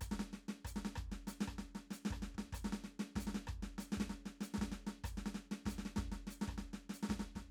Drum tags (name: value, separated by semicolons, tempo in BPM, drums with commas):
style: maracatu; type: beat; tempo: 96 BPM; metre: 4/4; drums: hi-hat pedal, snare, cross-stick, kick